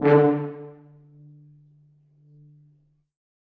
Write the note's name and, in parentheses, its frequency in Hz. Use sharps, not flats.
D3 (146.8 Hz)